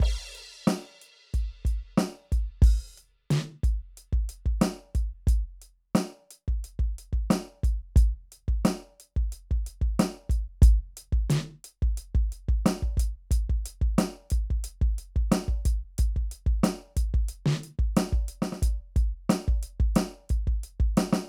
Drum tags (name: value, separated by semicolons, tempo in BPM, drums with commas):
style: rock; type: beat; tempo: 90 BPM; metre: 4/4; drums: crash, closed hi-hat, open hi-hat, hi-hat pedal, snare, kick